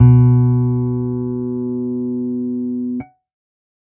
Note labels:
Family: bass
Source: electronic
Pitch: B2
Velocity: 75

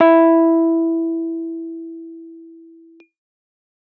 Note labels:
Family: keyboard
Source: electronic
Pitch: E4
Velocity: 127

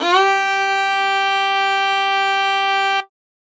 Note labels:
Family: string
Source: acoustic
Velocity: 127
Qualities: bright

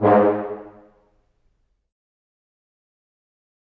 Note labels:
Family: brass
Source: acoustic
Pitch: G#2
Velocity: 75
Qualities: fast decay, reverb

